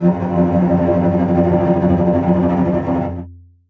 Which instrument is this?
acoustic string instrument